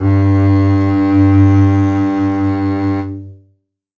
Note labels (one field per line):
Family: string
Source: acoustic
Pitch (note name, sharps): G2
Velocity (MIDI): 100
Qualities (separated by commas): reverb